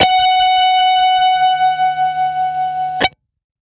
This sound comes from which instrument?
electronic guitar